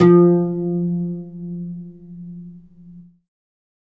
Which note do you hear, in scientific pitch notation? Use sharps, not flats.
F3